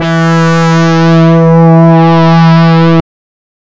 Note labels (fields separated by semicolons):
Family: reed; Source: synthesizer; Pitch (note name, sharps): E3; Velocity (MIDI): 100; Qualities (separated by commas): distorted, non-linear envelope